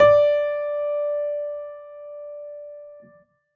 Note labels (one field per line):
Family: keyboard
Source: acoustic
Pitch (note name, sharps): D5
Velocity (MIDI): 50